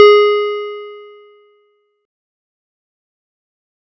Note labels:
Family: keyboard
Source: electronic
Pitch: G#4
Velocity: 25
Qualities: distorted, fast decay

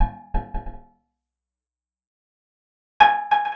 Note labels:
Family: guitar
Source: acoustic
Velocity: 25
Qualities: percussive, reverb

